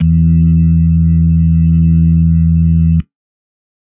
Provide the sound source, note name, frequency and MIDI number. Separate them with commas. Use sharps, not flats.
electronic, E2, 82.41 Hz, 40